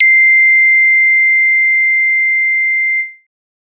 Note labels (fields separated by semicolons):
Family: bass; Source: synthesizer; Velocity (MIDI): 25; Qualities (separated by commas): bright, distorted